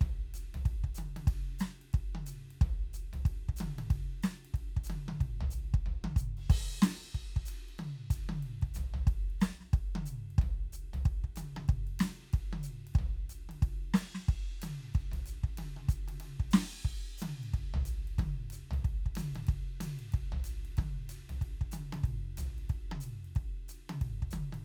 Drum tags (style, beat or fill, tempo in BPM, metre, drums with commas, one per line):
swing
beat
185 BPM
4/4
crash, ride, hi-hat pedal, snare, high tom, floor tom, kick